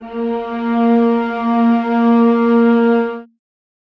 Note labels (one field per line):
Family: string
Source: acoustic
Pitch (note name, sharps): A#3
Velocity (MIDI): 25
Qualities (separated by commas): reverb